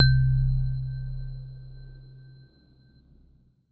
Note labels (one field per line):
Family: keyboard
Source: electronic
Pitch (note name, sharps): C1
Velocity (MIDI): 100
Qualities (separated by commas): dark